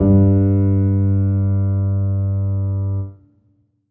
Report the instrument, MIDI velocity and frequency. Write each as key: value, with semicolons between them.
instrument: acoustic keyboard; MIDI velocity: 50; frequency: 98 Hz